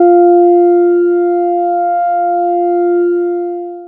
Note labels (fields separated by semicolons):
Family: bass; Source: synthesizer; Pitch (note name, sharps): F4; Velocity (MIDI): 75; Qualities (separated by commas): long release